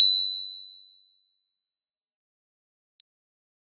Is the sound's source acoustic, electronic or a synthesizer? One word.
electronic